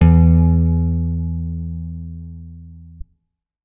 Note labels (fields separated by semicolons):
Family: guitar; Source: electronic; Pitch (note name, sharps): E2; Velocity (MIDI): 50; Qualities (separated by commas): reverb